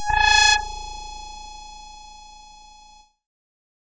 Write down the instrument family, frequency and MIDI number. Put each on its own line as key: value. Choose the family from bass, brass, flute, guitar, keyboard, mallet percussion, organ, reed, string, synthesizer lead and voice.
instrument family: keyboard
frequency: 830.6 Hz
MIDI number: 80